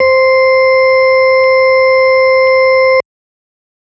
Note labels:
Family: organ; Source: electronic; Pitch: C5; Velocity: 75

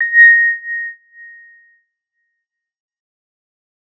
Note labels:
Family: bass; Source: synthesizer; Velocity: 100; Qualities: fast decay

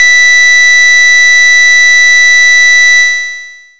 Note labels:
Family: bass; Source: synthesizer; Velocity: 127; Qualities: bright, distorted, long release

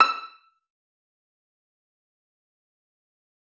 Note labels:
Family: string; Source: acoustic; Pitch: E6; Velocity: 127; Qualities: fast decay, percussive, reverb

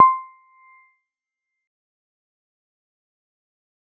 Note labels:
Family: mallet percussion; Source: electronic; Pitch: C6; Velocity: 50; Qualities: fast decay, percussive

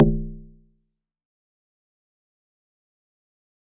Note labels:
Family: mallet percussion; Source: acoustic; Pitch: B0; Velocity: 127; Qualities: fast decay, percussive

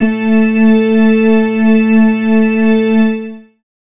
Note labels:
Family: organ; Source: electronic; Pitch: A3; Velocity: 100; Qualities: long release, reverb

